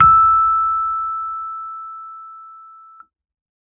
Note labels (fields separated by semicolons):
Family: keyboard; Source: electronic; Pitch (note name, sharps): E6; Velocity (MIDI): 100